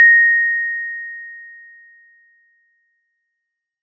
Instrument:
acoustic mallet percussion instrument